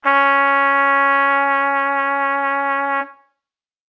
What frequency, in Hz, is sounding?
277.2 Hz